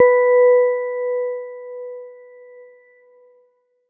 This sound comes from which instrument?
electronic keyboard